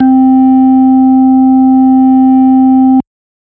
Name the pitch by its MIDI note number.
60